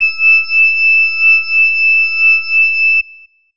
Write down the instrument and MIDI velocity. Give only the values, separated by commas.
acoustic flute, 100